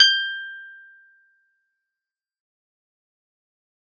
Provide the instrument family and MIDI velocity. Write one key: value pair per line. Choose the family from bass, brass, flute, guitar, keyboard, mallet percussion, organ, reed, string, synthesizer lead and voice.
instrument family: guitar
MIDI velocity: 75